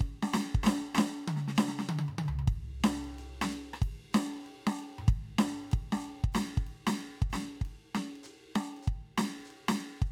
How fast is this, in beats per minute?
95 BPM